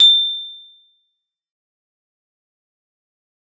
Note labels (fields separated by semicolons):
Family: guitar; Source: acoustic; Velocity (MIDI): 75; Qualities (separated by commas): bright, fast decay, percussive